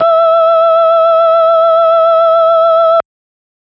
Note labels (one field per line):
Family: organ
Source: electronic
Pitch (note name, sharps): E5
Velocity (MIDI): 100